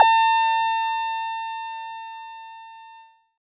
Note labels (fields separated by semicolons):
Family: bass; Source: synthesizer; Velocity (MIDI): 50; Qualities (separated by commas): bright, distorted